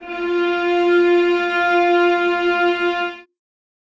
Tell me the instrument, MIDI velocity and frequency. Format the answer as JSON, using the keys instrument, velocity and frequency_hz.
{"instrument": "acoustic string instrument", "velocity": 25, "frequency_hz": 349.2}